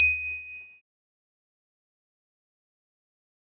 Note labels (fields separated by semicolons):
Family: keyboard; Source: electronic; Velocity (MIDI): 75; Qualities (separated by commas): bright, fast decay, percussive, reverb